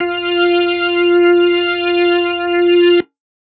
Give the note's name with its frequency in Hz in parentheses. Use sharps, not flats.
F4 (349.2 Hz)